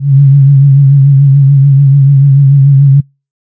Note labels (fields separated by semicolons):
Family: flute; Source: synthesizer; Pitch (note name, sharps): C#3; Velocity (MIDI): 127; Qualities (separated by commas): dark